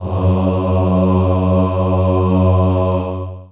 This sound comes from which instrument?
acoustic voice